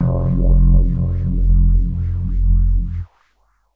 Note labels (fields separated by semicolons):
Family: keyboard; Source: electronic; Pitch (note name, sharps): F1; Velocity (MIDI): 50; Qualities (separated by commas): dark, non-linear envelope